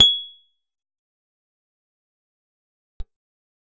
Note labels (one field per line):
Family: guitar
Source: acoustic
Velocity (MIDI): 25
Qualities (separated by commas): bright, fast decay, percussive